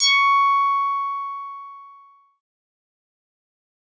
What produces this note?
synthesizer lead